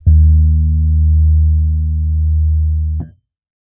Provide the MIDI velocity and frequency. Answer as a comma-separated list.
25, 77.78 Hz